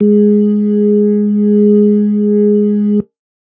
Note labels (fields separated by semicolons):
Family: organ; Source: electronic; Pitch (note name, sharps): G#3; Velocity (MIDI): 100; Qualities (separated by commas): dark